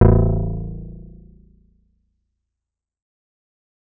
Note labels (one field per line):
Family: bass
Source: synthesizer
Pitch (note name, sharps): A0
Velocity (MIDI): 75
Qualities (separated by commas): fast decay